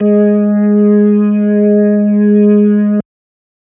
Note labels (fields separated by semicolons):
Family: organ; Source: electronic; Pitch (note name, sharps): G#3; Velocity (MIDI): 100; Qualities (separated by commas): distorted